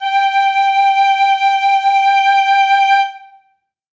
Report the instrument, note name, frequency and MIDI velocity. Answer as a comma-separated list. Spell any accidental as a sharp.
acoustic flute, G5, 784 Hz, 127